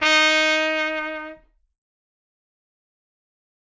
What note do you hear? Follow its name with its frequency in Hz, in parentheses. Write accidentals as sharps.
D#4 (311.1 Hz)